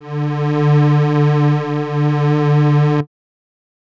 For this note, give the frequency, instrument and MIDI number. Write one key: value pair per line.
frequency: 146.8 Hz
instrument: acoustic reed instrument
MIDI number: 50